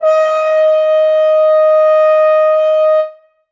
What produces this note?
acoustic brass instrument